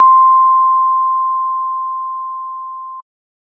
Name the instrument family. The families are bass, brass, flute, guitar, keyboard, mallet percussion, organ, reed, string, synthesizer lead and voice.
organ